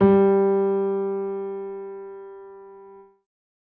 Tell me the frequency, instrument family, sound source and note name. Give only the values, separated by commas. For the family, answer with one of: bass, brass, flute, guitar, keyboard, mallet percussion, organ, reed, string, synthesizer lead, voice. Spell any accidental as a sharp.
196 Hz, keyboard, acoustic, G3